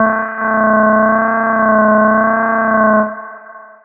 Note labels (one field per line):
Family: bass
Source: synthesizer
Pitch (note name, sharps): A3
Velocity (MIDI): 127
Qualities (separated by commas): long release, reverb